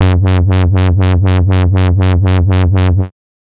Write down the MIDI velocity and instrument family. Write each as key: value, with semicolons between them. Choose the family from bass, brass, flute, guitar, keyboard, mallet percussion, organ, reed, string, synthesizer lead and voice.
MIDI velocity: 127; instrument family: bass